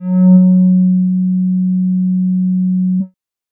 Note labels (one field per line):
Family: bass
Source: synthesizer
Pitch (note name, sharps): F#3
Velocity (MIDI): 75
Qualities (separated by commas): dark